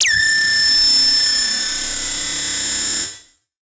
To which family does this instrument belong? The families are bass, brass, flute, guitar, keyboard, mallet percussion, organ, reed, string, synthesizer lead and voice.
synthesizer lead